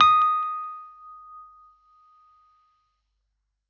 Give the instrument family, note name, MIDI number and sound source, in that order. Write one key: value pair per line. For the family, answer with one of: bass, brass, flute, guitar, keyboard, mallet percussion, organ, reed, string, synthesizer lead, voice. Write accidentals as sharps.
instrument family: keyboard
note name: D#6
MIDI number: 87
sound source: electronic